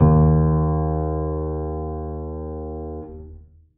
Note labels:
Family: keyboard; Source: acoustic; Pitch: D#2; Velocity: 75; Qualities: reverb

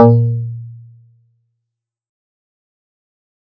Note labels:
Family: guitar; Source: synthesizer; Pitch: A#2; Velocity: 100; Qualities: dark, fast decay

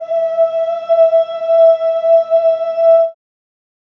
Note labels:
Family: voice; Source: acoustic; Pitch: E5; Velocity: 100; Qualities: dark, reverb

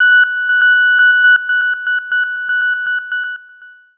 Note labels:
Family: synthesizer lead; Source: synthesizer; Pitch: F#6; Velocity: 127; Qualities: long release, tempo-synced

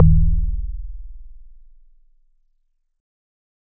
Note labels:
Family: organ; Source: electronic; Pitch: D#0; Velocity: 100

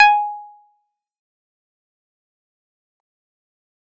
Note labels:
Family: keyboard; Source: electronic; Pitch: G#5; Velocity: 100; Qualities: fast decay, percussive

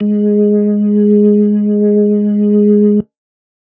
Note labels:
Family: organ; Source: electronic; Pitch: G#3; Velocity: 50; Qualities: dark

